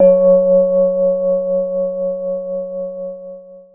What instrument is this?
electronic keyboard